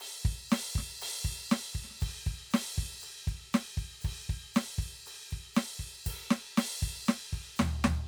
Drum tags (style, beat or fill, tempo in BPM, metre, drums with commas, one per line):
rock
beat
118 BPM
4/4
crash, hi-hat pedal, snare, floor tom, kick